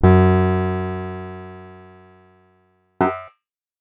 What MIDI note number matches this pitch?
42